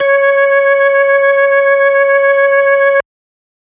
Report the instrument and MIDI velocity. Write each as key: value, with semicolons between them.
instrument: electronic organ; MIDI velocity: 25